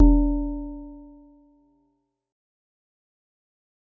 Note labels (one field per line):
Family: mallet percussion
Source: acoustic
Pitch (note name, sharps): E1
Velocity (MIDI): 100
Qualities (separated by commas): fast decay